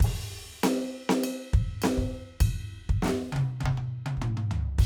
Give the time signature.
4/4